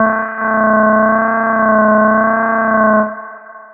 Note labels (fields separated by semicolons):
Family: bass; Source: synthesizer; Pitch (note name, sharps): A3; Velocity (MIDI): 100; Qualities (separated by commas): long release, reverb